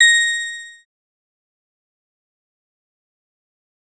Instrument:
synthesizer lead